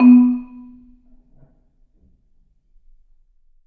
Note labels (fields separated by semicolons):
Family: mallet percussion; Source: acoustic; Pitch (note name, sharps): B3; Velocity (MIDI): 50; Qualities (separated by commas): percussive, reverb